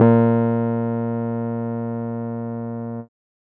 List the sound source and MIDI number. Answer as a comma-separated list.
electronic, 46